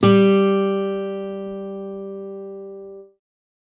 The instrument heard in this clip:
acoustic guitar